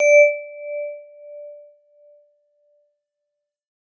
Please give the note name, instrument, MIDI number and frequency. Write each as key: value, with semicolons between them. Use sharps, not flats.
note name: D5; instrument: acoustic mallet percussion instrument; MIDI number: 74; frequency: 587.3 Hz